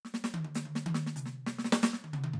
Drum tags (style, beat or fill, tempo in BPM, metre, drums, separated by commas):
hip-hop, fill, 100 BPM, 4/4, hi-hat pedal, snare, high tom, mid tom, floor tom